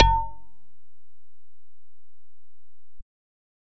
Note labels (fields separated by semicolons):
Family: bass; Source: synthesizer; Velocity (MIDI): 75